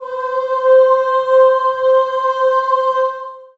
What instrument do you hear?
acoustic voice